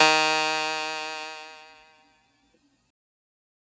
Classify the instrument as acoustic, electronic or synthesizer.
synthesizer